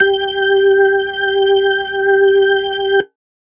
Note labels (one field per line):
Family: organ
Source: electronic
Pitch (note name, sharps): G4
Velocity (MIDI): 25